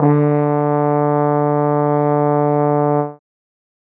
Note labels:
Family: brass; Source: acoustic; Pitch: D3; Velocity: 50

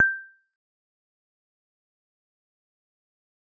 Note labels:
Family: mallet percussion; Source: acoustic; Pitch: G6; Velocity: 25; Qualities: fast decay, percussive

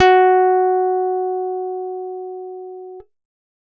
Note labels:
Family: guitar; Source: acoustic; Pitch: F#4; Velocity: 75

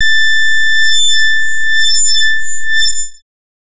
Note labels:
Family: bass; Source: synthesizer; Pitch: A6; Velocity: 100; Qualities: bright, distorted, non-linear envelope

